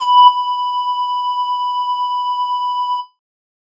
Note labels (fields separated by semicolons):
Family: flute; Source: synthesizer; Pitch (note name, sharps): B5; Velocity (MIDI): 25; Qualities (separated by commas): distorted